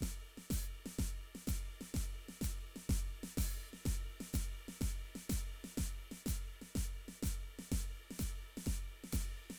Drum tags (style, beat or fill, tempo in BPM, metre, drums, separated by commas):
rock shuffle, beat, 125 BPM, 4/4, ride, hi-hat pedal, snare, kick